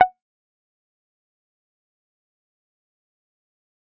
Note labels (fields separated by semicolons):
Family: guitar; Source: electronic; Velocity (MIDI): 50; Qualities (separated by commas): fast decay, percussive